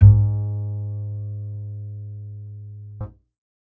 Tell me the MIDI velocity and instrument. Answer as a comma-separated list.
25, acoustic bass